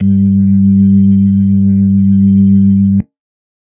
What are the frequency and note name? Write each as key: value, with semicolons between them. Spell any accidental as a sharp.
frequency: 98 Hz; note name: G2